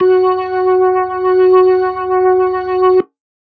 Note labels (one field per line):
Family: organ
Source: electronic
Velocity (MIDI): 127